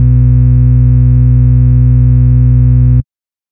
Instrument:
synthesizer bass